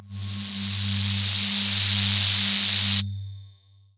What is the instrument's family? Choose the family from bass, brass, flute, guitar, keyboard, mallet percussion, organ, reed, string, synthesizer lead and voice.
voice